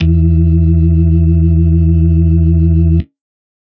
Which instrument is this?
electronic organ